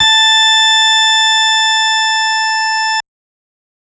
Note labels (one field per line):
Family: organ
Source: electronic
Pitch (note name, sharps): A5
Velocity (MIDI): 127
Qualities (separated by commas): bright, distorted